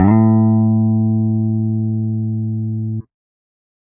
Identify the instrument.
electronic guitar